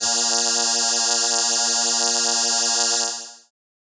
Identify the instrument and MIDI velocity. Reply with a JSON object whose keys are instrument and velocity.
{"instrument": "synthesizer keyboard", "velocity": 100}